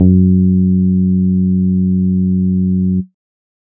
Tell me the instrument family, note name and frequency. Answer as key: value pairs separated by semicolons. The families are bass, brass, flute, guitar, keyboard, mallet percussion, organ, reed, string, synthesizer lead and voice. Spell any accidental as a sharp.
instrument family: bass; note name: F#2; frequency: 92.5 Hz